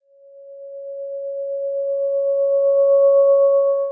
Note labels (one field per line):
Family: guitar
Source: electronic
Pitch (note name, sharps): C#5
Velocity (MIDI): 75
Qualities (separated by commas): dark, long release